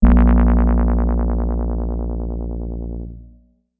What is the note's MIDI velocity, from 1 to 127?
127